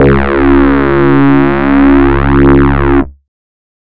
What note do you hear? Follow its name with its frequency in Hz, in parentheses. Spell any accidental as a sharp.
C#2 (69.3 Hz)